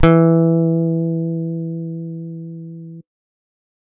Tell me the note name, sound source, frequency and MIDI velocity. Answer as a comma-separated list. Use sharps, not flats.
E3, electronic, 164.8 Hz, 75